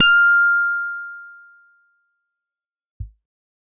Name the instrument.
electronic guitar